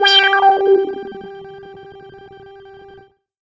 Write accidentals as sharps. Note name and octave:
G4